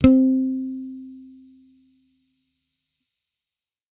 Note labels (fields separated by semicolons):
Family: bass; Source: electronic; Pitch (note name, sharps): C4; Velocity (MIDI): 25; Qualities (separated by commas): distorted